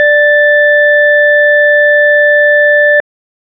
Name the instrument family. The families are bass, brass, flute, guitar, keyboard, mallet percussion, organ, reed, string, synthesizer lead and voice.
organ